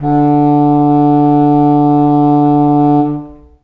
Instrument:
acoustic reed instrument